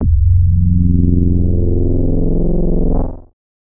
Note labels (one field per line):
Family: bass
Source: synthesizer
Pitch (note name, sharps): F0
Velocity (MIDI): 127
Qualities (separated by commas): distorted, multiphonic